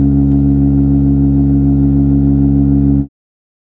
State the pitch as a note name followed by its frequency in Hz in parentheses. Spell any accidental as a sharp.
C#2 (69.3 Hz)